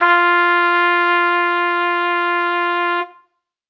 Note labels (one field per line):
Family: brass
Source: acoustic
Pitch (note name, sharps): F4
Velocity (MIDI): 50